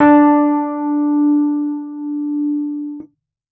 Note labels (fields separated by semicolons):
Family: keyboard; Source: electronic; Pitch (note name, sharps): D4; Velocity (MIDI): 127; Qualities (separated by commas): dark